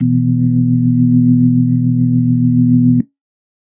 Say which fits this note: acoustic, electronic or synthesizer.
electronic